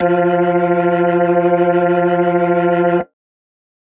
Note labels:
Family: organ; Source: electronic; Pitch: F3; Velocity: 50; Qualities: distorted

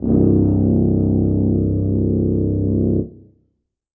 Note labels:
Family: brass; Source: acoustic; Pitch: C1; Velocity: 100; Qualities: bright, reverb

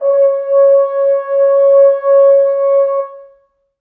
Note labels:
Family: brass; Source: acoustic; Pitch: C#5; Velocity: 25; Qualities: reverb

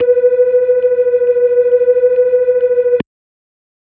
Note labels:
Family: organ; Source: electronic; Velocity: 75; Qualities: dark

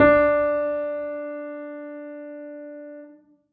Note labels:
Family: keyboard; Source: acoustic; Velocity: 75; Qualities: reverb

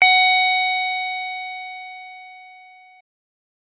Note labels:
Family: keyboard; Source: electronic; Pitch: F#5; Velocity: 50; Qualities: distorted

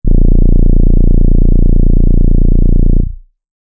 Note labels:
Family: keyboard; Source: electronic; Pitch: A#0; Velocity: 75; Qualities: dark

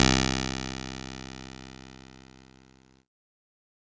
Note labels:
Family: keyboard; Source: electronic; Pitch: C2; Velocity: 127; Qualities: bright, distorted

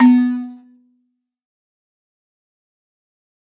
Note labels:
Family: mallet percussion; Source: acoustic; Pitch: B3; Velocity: 50; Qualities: distorted, fast decay, percussive, reverb

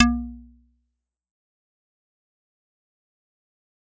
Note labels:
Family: mallet percussion; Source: acoustic; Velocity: 100; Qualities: fast decay, percussive

